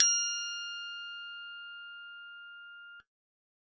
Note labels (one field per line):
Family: keyboard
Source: electronic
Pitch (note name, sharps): F6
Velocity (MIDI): 100